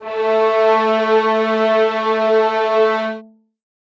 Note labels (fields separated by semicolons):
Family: string; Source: acoustic; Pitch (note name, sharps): A3; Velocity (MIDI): 25; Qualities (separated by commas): reverb